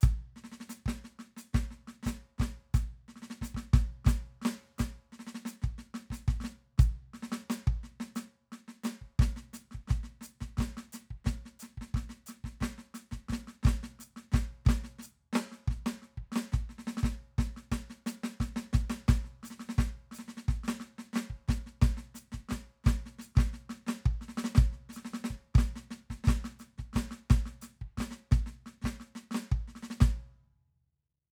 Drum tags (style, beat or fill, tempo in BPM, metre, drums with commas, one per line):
march
beat
176 BPM
4/4
hi-hat pedal, snare, kick